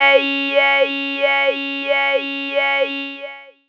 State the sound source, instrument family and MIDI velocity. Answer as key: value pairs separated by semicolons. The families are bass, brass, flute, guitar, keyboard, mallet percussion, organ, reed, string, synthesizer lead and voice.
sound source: synthesizer; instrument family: voice; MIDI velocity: 75